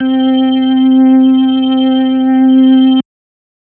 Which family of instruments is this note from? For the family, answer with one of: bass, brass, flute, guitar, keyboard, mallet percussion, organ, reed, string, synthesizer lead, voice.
organ